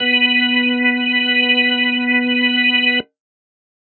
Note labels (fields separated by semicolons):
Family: organ; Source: electronic; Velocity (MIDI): 50